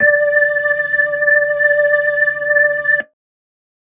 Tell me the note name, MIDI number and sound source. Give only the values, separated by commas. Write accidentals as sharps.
D5, 74, electronic